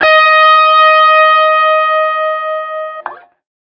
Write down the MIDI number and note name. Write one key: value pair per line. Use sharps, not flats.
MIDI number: 75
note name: D#5